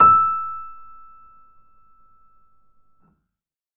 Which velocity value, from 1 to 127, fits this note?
50